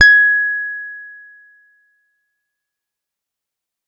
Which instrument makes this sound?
electronic guitar